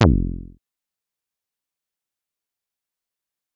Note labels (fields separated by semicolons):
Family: bass; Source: synthesizer; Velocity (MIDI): 127; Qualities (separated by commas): distorted, fast decay, percussive